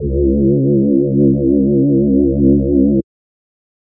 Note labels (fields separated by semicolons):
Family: voice; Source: synthesizer; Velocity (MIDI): 50